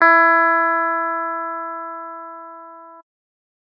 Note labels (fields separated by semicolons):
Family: keyboard; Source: electronic; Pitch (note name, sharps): E4; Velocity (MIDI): 75